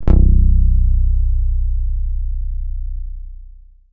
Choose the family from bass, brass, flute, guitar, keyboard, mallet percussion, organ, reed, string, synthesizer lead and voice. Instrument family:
guitar